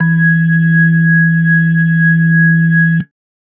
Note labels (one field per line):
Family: organ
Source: electronic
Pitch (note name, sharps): E3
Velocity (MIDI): 127